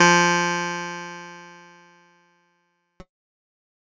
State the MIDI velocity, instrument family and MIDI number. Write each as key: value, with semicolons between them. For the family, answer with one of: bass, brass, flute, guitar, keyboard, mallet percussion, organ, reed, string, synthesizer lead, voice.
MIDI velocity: 127; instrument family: keyboard; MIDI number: 53